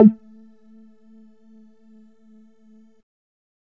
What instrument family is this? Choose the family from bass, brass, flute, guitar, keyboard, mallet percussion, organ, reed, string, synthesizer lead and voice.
bass